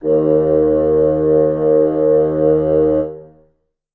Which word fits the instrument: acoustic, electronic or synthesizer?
acoustic